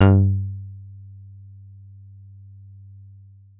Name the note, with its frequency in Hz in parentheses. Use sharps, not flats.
G2 (98 Hz)